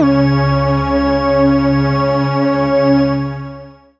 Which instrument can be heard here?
synthesizer lead